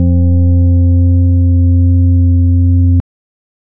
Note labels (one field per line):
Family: organ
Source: electronic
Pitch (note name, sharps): F2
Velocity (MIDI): 25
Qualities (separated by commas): dark